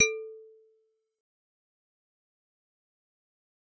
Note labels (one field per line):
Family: mallet percussion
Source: acoustic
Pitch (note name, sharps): A4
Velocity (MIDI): 50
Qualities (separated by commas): fast decay, percussive